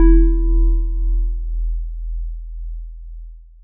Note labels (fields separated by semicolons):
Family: mallet percussion; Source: acoustic; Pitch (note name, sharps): E1; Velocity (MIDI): 25; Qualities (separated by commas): long release